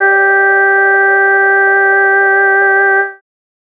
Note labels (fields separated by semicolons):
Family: voice; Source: synthesizer; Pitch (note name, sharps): G4; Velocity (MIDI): 127